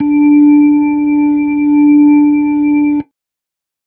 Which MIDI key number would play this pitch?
62